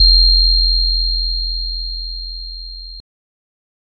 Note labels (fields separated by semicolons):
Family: guitar; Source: synthesizer; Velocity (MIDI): 100; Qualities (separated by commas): bright, distorted